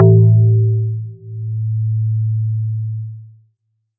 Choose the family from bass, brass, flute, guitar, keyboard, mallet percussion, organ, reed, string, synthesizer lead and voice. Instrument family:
guitar